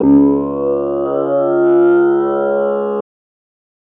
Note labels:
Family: voice; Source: synthesizer; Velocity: 100; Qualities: distorted

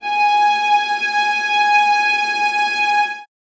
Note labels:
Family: string; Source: acoustic; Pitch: G#5; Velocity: 50; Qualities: reverb

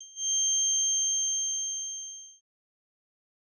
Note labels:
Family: bass; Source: synthesizer; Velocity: 25; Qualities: bright, distorted, fast decay

